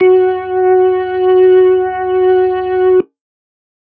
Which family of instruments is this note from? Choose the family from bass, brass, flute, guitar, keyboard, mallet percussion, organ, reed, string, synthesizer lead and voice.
organ